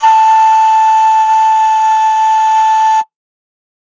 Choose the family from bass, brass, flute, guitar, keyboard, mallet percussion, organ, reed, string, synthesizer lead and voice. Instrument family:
flute